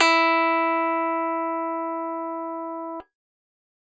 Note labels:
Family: keyboard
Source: electronic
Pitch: E4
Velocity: 75

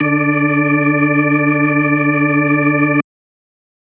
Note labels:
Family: organ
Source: electronic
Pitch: D3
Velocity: 50

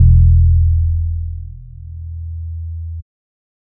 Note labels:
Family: bass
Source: synthesizer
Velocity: 25

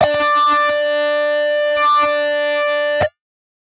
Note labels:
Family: guitar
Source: synthesizer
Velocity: 25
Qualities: bright, distorted

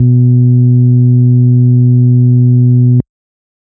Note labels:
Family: organ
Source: electronic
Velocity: 100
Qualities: bright, distorted

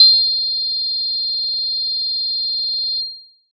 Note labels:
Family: keyboard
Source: electronic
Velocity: 25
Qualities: bright

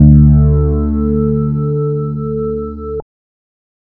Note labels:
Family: bass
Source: synthesizer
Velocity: 50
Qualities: distorted, multiphonic

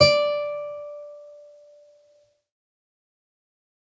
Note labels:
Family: string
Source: acoustic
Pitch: D5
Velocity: 25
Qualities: fast decay, reverb

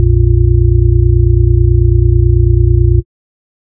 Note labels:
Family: organ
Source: electronic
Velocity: 127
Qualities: dark

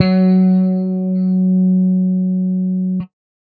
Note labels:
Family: bass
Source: electronic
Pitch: F#3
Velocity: 127

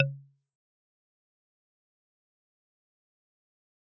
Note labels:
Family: mallet percussion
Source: acoustic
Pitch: C#3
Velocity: 50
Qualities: fast decay, percussive

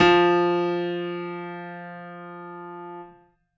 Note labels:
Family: keyboard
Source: acoustic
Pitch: F3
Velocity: 127

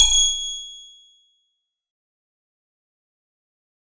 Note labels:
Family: guitar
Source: acoustic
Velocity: 100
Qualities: bright, distorted, fast decay

